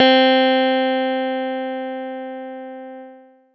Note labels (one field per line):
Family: keyboard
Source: electronic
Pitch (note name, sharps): C4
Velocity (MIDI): 50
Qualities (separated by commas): distorted